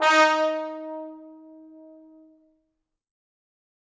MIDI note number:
63